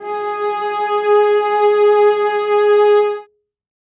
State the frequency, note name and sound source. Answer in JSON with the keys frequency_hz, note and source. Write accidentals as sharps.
{"frequency_hz": 415.3, "note": "G#4", "source": "acoustic"}